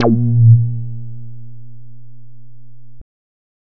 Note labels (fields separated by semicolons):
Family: bass; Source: synthesizer; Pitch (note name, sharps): A#2; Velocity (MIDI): 25; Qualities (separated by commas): distorted